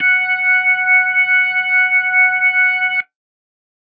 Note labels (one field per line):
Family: organ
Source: electronic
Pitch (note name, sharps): F#5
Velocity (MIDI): 100